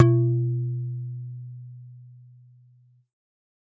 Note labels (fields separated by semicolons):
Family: mallet percussion; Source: acoustic; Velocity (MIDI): 100